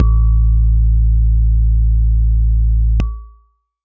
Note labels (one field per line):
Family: keyboard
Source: electronic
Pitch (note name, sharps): A1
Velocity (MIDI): 50